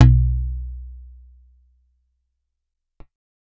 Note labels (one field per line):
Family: guitar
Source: acoustic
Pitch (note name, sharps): B1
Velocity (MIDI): 100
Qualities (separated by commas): dark